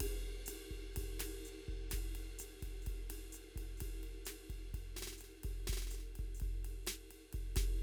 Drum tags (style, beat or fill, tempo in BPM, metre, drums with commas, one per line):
bossa nova
beat
127 BPM
4/4
ride, hi-hat pedal, snare, kick